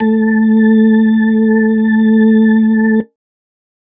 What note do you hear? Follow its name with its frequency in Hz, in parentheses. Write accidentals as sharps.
A3 (220 Hz)